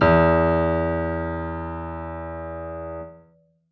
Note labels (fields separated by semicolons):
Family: keyboard; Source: acoustic; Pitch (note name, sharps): E2; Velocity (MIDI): 127